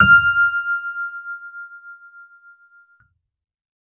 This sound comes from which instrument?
electronic keyboard